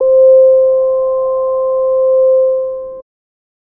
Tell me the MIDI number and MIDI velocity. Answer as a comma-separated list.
72, 100